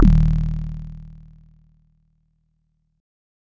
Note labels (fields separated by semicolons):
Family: bass; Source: synthesizer; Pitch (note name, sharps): D#1; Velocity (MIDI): 100; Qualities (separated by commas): bright, distorted